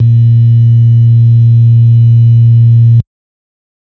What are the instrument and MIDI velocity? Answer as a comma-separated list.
electronic organ, 25